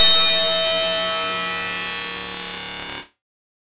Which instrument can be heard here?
synthesizer bass